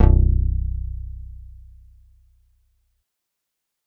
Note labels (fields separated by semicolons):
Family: bass; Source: synthesizer; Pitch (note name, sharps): B0; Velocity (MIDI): 100